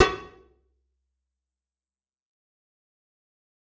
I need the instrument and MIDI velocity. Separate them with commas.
electronic guitar, 127